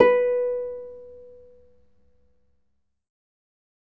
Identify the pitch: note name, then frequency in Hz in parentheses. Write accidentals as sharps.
B4 (493.9 Hz)